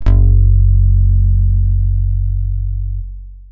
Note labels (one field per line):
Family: guitar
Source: electronic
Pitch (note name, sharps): F#1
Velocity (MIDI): 100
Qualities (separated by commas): long release